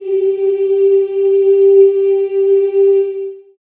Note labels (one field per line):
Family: voice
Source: acoustic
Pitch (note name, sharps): G4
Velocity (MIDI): 25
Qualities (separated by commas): long release, reverb